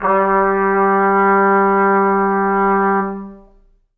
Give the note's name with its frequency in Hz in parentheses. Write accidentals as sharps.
G3 (196 Hz)